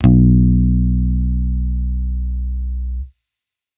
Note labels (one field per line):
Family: bass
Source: electronic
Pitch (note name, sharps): B1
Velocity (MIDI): 25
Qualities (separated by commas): distorted